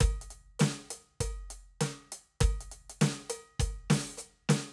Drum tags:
rock
beat
100 BPM
4/4
closed hi-hat, open hi-hat, hi-hat pedal, snare, kick

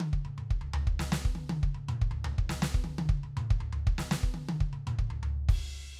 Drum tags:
rock
beat
120 BPM
4/4
ride, snare, high tom, mid tom, floor tom, kick

